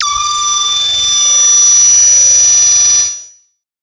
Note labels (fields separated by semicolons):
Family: synthesizer lead; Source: synthesizer; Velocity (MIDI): 100; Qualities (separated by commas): bright, distorted, multiphonic, non-linear envelope